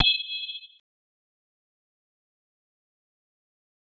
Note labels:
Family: mallet percussion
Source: synthesizer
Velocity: 75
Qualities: fast decay, multiphonic

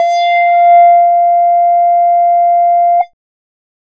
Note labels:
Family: bass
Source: synthesizer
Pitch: F5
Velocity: 100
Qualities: distorted

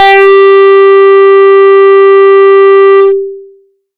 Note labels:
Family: bass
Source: synthesizer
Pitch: G4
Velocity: 127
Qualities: bright, distorted, long release

